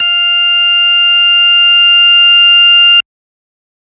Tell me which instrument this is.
electronic organ